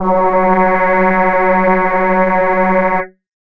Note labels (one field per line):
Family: voice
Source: synthesizer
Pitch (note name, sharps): F#3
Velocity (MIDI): 100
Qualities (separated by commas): multiphonic